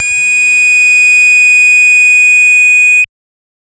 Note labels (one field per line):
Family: bass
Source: synthesizer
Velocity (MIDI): 127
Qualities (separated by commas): bright, distorted, multiphonic